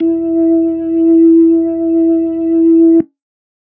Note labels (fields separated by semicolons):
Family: organ; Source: electronic; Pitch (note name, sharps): E4; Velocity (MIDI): 25; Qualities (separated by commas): dark